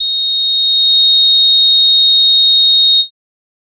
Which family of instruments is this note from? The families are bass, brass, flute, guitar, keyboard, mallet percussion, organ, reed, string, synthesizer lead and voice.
bass